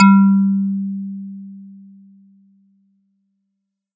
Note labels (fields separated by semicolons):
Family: mallet percussion; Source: acoustic; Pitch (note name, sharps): G3; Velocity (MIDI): 75